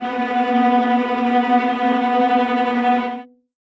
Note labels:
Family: string; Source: acoustic; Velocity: 50; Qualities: bright, non-linear envelope, reverb

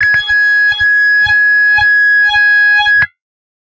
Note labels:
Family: guitar; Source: synthesizer; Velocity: 25; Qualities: bright, distorted

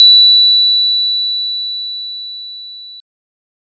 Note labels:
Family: organ; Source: electronic; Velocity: 50; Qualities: bright

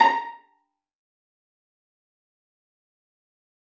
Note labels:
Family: string; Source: acoustic; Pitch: A#5; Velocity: 127; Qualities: fast decay, percussive, reverb

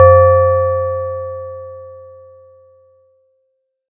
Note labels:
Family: mallet percussion; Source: acoustic; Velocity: 75

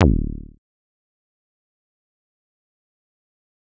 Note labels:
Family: bass; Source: synthesizer; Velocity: 75; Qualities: fast decay, percussive

